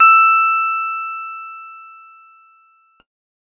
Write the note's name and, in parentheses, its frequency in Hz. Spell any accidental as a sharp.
E6 (1319 Hz)